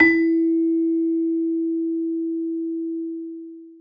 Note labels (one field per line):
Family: mallet percussion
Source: acoustic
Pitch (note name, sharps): E4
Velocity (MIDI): 127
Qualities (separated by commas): long release, reverb